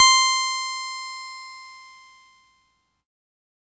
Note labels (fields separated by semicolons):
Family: keyboard; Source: electronic; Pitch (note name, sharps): C6; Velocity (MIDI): 100; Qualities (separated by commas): bright, distorted